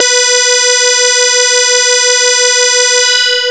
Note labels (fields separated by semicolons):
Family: bass; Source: synthesizer; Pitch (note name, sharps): B4; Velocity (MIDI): 127; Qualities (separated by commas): bright, distorted, long release